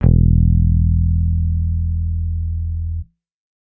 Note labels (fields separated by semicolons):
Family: bass; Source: electronic; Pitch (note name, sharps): E1; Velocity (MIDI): 127